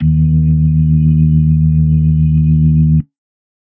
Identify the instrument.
electronic organ